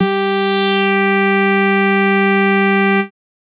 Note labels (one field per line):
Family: bass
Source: synthesizer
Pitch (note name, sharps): G3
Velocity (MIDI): 127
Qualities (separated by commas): bright, distorted